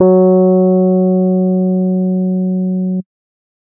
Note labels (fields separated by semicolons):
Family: keyboard; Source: electronic; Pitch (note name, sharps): F#3; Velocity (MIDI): 100